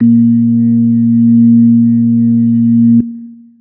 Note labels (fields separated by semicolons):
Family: organ; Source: electronic; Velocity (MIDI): 75; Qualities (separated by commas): dark, long release